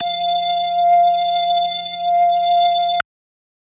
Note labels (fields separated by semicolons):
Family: organ; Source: electronic; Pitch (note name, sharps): F5; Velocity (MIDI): 50